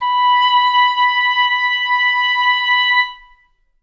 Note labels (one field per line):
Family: reed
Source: acoustic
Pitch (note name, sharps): B5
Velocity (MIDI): 100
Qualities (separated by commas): reverb